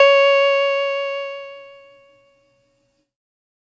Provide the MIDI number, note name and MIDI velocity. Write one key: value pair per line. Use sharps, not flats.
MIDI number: 73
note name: C#5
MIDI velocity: 127